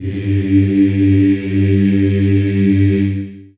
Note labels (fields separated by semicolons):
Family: voice; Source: acoustic; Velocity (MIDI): 50; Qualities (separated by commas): long release, reverb